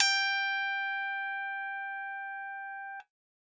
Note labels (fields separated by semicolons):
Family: keyboard; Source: electronic; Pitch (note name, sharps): G5; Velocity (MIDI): 127